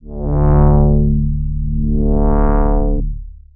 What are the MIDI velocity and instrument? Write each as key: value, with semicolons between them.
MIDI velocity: 75; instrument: synthesizer bass